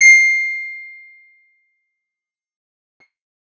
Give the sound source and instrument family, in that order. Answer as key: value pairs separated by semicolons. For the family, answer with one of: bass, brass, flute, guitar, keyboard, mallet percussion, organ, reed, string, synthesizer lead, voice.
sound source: acoustic; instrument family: guitar